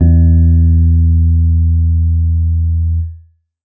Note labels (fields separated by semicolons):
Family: keyboard; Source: electronic; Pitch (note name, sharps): E2; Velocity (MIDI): 25